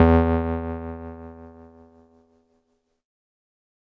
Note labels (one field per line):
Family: keyboard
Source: electronic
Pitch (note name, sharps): E2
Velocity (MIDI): 50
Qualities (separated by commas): distorted